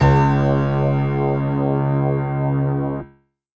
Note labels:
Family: keyboard; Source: electronic; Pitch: C#2; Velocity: 127; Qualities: reverb

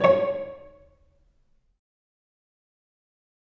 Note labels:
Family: string; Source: acoustic; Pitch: C#5; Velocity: 127; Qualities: dark, fast decay, reverb

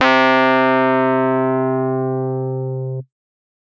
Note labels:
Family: keyboard; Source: electronic; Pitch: C3; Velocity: 127; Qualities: distorted

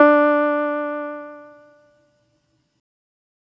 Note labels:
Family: keyboard; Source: electronic; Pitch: D4; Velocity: 127

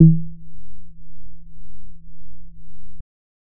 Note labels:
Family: bass; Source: synthesizer; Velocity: 25; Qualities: dark

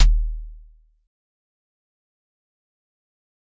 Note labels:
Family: mallet percussion; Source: acoustic; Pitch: D#1; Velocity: 25; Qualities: fast decay, percussive

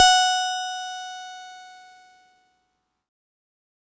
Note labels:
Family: keyboard; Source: electronic; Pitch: F#5; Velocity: 100; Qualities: bright, distorted

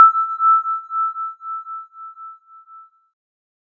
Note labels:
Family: keyboard; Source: synthesizer; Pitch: E6; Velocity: 25

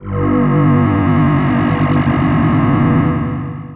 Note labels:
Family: voice; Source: synthesizer; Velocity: 100; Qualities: bright, distorted, long release

